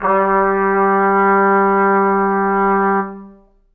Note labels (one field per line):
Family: brass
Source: acoustic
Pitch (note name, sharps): G3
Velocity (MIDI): 25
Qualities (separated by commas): reverb